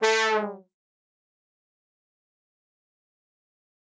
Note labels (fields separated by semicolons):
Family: brass; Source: acoustic; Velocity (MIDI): 127; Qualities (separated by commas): bright, fast decay, reverb